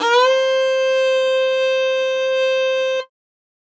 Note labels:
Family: string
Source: acoustic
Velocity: 127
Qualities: bright

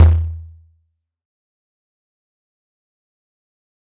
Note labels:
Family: mallet percussion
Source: acoustic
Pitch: E2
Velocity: 127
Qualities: fast decay, percussive

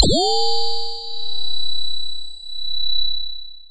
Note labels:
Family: voice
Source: synthesizer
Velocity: 100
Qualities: bright, long release

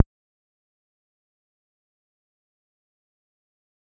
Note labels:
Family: bass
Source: synthesizer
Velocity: 75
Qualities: fast decay, percussive

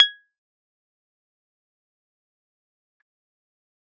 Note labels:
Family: keyboard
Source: electronic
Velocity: 127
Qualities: fast decay, percussive

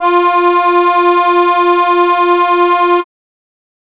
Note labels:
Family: keyboard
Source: acoustic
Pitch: F4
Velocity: 75

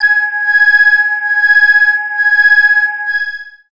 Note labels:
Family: bass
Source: synthesizer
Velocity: 50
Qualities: distorted, long release, multiphonic

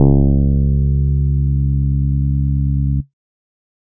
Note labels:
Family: bass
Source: synthesizer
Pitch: C#2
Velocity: 127

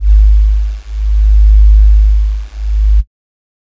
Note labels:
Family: flute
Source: synthesizer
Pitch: G#1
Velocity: 100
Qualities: dark

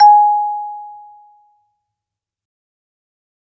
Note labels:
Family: mallet percussion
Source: acoustic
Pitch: G#5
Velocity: 75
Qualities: fast decay, reverb

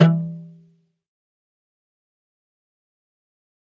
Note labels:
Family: string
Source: acoustic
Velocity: 127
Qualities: fast decay, percussive, reverb

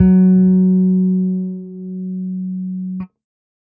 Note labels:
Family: bass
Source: electronic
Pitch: F#3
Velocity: 25

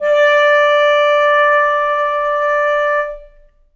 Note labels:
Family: reed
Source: acoustic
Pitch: D5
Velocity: 25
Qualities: long release, reverb

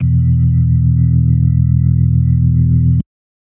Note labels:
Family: organ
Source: electronic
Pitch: E1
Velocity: 50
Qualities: dark

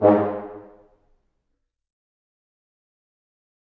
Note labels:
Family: brass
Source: acoustic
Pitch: G#2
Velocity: 100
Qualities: fast decay, percussive, reverb

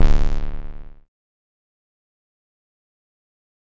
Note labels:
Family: bass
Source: synthesizer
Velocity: 50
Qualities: bright, distorted, fast decay

